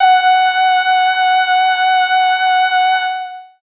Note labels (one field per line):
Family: voice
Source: synthesizer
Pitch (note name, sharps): F#5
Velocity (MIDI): 100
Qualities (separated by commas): bright, long release